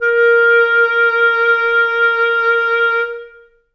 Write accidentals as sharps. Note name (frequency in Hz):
A#4 (466.2 Hz)